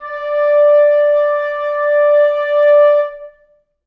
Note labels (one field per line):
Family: reed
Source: acoustic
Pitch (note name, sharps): D5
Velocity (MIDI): 25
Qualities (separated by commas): reverb